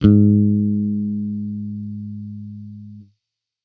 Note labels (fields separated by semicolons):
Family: bass; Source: electronic; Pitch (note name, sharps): G#2; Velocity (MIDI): 50